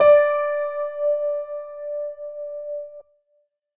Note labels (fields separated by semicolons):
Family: keyboard; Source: electronic; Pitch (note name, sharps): D5; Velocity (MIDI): 100